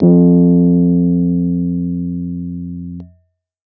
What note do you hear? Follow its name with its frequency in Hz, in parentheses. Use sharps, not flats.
F2 (87.31 Hz)